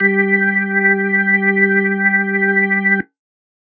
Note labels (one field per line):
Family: organ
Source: electronic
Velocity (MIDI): 50